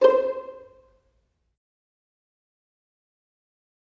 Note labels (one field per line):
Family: string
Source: acoustic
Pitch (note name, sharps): C5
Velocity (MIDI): 25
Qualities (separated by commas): dark, fast decay, percussive, reverb